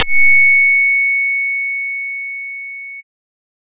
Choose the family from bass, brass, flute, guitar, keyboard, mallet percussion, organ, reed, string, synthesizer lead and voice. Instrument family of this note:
bass